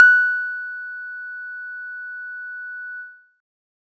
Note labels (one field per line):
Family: guitar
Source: synthesizer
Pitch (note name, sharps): F#6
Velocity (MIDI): 75